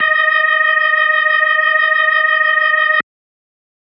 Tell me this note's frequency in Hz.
622.3 Hz